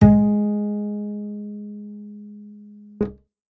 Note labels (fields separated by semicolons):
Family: bass; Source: acoustic; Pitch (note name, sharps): G#3; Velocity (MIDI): 75